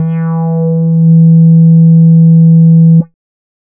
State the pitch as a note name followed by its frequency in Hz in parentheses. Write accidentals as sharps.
E3 (164.8 Hz)